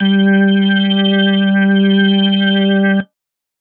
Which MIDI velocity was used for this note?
50